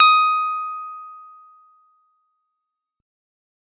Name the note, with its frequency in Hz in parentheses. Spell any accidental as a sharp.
D#6 (1245 Hz)